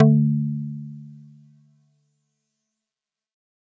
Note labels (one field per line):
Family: mallet percussion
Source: acoustic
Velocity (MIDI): 75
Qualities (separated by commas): multiphonic